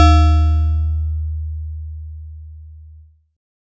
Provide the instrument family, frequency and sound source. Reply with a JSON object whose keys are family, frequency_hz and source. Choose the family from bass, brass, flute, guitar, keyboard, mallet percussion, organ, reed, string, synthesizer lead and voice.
{"family": "mallet percussion", "frequency_hz": 77.78, "source": "acoustic"}